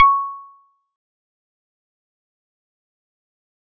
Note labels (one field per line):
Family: mallet percussion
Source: acoustic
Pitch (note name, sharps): C#6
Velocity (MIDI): 25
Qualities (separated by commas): fast decay, percussive